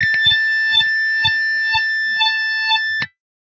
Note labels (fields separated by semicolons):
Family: guitar; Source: synthesizer; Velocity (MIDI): 25; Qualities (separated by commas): bright, distorted